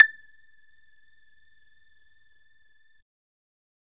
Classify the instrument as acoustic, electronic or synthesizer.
synthesizer